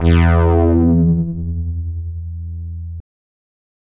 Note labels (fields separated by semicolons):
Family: bass; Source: synthesizer; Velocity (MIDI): 127; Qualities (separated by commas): bright, distorted